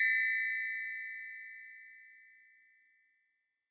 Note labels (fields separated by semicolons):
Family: mallet percussion; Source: electronic; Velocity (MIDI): 100; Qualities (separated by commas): bright, long release